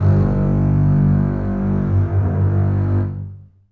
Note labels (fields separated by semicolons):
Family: string; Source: acoustic; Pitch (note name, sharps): G1; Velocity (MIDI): 127; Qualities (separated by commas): long release, reverb